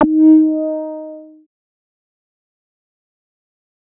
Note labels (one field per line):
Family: bass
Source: synthesizer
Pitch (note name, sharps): D#4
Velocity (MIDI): 100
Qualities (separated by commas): distorted, fast decay